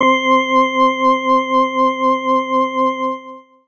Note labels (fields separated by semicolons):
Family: organ; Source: electronic; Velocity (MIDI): 100; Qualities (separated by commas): distorted